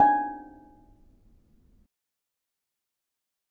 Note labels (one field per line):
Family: mallet percussion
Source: acoustic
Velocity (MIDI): 50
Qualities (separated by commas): fast decay, percussive, reverb